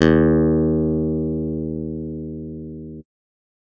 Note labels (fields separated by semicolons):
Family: keyboard; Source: electronic; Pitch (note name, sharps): D#2; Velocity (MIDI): 127